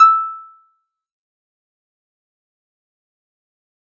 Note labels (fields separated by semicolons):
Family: guitar; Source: acoustic; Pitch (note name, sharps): E6; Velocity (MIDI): 100; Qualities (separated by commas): fast decay, percussive